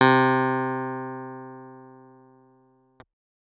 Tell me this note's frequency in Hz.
130.8 Hz